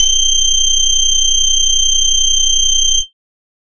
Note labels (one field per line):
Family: bass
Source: synthesizer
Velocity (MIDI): 127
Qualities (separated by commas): bright, distorted, multiphonic, tempo-synced